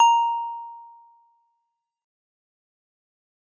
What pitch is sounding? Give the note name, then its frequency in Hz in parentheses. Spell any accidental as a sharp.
A#5 (932.3 Hz)